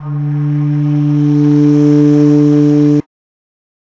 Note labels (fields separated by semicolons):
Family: flute; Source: acoustic; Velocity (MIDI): 50